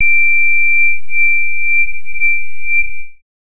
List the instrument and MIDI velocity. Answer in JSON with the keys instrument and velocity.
{"instrument": "synthesizer bass", "velocity": 25}